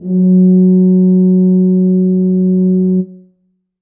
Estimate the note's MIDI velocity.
75